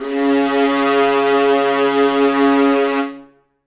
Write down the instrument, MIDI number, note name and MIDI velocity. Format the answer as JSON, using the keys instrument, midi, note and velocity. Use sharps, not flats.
{"instrument": "acoustic string instrument", "midi": 49, "note": "C#3", "velocity": 75}